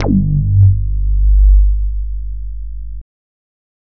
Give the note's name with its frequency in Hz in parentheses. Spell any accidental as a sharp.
G1 (49 Hz)